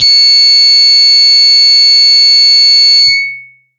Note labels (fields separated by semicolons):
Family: guitar; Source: electronic; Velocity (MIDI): 50; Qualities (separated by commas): bright, distorted, long release